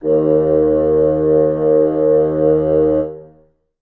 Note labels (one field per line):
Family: reed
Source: acoustic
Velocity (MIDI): 25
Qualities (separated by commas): reverb